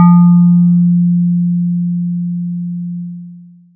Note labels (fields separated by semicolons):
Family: mallet percussion; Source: electronic; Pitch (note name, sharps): F3; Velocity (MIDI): 25; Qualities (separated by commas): long release, multiphonic